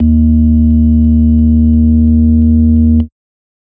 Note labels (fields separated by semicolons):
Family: organ; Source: electronic; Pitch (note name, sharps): D#2; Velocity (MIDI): 50; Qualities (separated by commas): dark